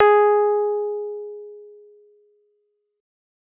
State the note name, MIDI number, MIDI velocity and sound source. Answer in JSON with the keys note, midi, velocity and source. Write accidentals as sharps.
{"note": "G#4", "midi": 68, "velocity": 127, "source": "electronic"}